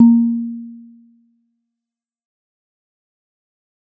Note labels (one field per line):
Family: mallet percussion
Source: acoustic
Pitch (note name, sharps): A#3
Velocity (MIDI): 127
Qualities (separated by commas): dark, fast decay